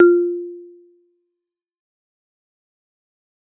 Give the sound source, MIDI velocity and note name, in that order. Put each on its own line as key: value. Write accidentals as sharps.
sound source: acoustic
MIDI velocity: 100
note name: F4